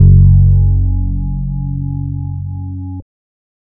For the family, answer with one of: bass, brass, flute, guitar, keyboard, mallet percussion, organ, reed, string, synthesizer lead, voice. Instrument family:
bass